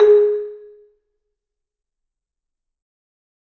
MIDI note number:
68